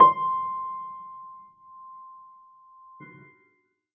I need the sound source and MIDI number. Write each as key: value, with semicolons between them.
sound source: acoustic; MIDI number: 84